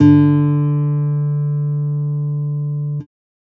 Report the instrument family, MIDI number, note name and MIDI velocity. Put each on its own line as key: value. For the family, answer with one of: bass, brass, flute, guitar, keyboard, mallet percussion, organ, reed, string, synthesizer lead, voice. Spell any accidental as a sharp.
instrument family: guitar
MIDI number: 50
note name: D3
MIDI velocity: 100